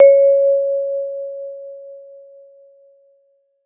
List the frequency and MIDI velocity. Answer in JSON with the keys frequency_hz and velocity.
{"frequency_hz": 554.4, "velocity": 75}